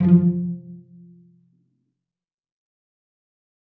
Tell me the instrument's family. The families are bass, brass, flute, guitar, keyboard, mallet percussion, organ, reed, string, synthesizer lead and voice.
string